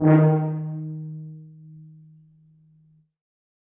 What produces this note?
acoustic brass instrument